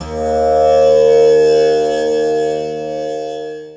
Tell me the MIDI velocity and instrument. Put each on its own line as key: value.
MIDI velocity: 50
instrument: acoustic guitar